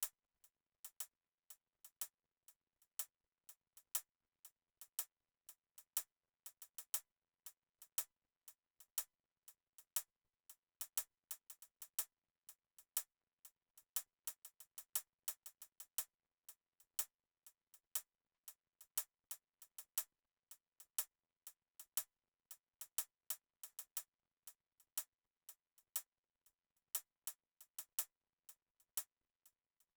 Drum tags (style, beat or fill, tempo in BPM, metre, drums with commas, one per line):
jazz
beat
120 BPM
4/4
closed hi-hat